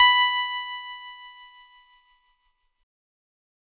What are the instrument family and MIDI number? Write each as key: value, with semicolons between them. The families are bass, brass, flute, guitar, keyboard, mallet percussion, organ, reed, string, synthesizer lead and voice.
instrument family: keyboard; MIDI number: 83